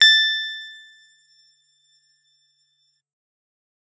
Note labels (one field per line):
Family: guitar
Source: electronic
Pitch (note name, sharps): A6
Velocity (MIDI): 100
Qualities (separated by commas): bright